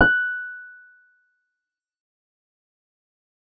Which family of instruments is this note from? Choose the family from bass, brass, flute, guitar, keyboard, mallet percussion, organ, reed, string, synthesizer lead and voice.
keyboard